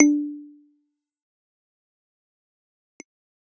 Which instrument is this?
electronic keyboard